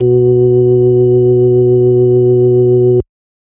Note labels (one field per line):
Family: organ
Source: electronic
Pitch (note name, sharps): B2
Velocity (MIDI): 25